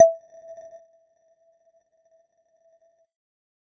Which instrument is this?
electronic mallet percussion instrument